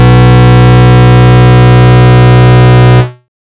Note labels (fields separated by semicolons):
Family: bass; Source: synthesizer; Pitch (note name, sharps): B1; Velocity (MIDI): 25; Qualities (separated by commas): bright, distorted